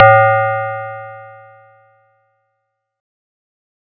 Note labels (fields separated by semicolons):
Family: mallet percussion; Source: acoustic; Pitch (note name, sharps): A2; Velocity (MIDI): 75